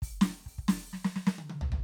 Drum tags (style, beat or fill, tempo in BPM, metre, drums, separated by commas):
punk, fill, 128 BPM, 4/4, closed hi-hat, open hi-hat, snare, high tom, floor tom, kick